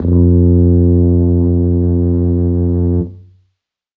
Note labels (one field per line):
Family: brass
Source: acoustic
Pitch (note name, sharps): F2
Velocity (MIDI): 25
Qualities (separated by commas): dark